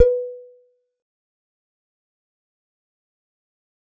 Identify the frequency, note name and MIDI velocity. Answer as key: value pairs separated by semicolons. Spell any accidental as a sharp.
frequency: 493.9 Hz; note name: B4; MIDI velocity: 25